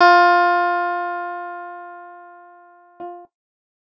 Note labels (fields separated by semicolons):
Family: guitar; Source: electronic; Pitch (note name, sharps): F4; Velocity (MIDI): 75